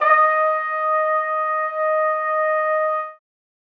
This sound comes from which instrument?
acoustic brass instrument